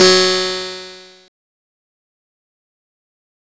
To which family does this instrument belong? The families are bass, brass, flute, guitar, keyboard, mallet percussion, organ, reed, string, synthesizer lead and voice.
guitar